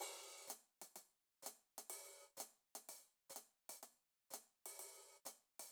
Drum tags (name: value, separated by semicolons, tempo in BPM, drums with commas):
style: jazz; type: beat; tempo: 125 BPM; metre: 4/4; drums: closed hi-hat, open hi-hat, hi-hat pedal